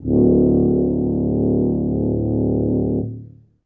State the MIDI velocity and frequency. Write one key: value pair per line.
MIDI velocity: 50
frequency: 36.71 Hz